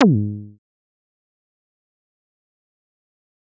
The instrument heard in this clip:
synthesizer bass